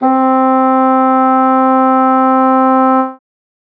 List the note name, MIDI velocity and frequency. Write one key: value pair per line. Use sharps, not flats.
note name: C4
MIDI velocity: 75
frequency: 261.6 Hz